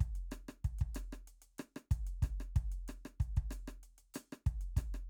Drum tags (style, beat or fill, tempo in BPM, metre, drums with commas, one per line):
Afrobeat
beat
94 BPM
4/4
closed hi-hat, cross-stick, kick